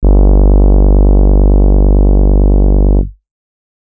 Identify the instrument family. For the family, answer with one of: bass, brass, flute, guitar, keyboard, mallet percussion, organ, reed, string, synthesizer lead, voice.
keyboard